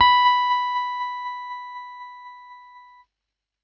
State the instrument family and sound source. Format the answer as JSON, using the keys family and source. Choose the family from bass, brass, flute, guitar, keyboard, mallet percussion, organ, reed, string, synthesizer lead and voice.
{"family": "keyboard", "source": "electronic"}